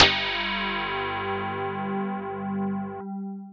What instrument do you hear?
electronic mallet percussion instrument